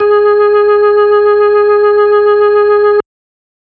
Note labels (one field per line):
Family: organ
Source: electronic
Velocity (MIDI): 50